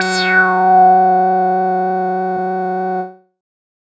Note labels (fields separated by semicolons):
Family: bass; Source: synthesizer; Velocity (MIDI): 75; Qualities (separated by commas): distorted, non-linear envelope